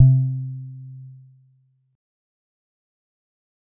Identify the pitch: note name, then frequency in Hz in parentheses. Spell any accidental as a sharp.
C3 (130.8 Hz)